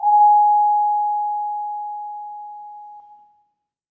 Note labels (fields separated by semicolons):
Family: mallet percussion; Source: acoustic; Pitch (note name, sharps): G#5; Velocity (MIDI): 50; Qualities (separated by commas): reverb